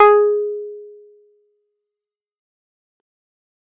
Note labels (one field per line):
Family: keyboard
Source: electronic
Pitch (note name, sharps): G#4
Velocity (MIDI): 75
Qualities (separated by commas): fast decay